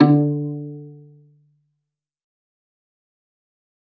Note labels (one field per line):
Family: string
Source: acoustic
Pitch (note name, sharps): D3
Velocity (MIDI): 50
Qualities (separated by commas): dark, fast decay, reverb